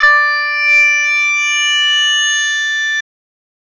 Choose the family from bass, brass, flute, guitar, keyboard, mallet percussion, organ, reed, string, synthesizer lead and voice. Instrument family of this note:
voice